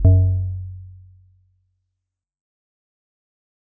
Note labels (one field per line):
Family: mallet percussion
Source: acoustic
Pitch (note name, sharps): F#2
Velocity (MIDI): 50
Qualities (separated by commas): dark, fast decay, multiphonic